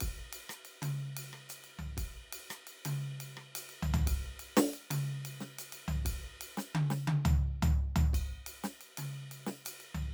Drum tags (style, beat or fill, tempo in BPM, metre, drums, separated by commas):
Latin, beat, 118 BPM, 4/4, ride, ride bell, hi-hat pedal, snare, cross-stick, mid tom, floor tom, kick